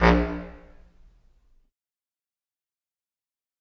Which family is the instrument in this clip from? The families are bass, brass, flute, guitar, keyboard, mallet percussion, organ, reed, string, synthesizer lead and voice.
reed